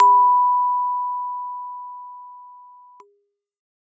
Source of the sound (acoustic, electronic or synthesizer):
acoustic